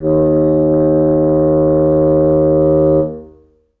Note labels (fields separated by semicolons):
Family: reed; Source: acoustic; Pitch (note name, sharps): D#2; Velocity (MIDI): 25; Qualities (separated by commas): reverb